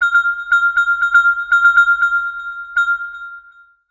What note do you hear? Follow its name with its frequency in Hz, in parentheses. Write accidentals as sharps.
F6 (1397 Hz)